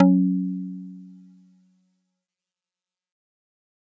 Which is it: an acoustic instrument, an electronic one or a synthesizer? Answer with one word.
acoustic